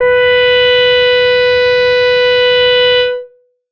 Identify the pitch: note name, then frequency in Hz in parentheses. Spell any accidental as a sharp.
B4 (493.9 Hz)